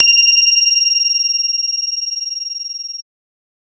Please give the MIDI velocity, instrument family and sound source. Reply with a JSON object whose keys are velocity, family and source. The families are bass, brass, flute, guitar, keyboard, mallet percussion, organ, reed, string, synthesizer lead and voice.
{"velocity": 25, "family": "bass", "source": "synthesizer"}